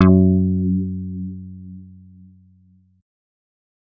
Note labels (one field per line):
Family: bass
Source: synthesizer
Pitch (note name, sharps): F#2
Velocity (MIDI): 75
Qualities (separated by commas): distorted